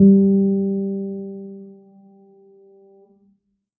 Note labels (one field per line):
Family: keyboard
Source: acoustic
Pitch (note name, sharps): G3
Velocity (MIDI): 25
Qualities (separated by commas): dark, reverb